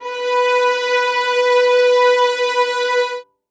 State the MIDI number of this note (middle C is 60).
71